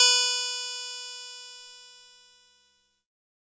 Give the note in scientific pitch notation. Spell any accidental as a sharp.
B4